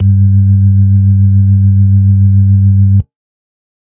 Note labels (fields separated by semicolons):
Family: organ; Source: electronic; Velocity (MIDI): 127; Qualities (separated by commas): dark